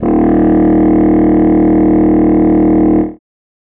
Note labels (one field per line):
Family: reed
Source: acoustic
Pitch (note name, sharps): D#1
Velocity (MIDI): 127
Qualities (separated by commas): bright